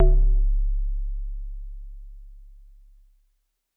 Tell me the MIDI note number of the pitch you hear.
25